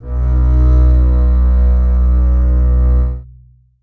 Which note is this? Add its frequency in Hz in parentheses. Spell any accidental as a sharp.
B1 (61.74 Hz)